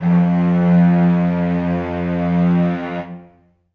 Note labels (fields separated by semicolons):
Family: string; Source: acoustic; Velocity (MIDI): 75; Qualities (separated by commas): reverb